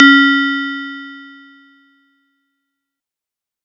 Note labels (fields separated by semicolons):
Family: mallet percussion; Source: acoustic; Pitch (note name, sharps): C#4; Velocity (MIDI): 100